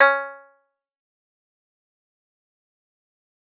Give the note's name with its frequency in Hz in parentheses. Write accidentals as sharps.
C#4 (277.2 Hz)